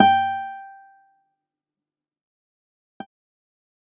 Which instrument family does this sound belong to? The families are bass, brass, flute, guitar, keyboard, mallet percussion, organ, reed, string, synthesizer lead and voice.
guitar